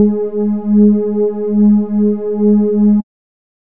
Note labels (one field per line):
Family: bass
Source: synthesizer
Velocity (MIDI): 25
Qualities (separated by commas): dark